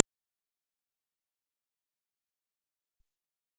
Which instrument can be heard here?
synthesizer bass